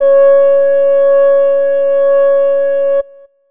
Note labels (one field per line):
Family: flute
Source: acoustic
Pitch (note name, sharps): C#5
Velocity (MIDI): 100